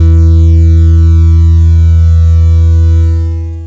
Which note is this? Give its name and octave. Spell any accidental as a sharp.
E2